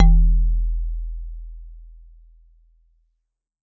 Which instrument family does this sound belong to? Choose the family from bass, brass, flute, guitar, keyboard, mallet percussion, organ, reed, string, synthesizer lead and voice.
mallet percussion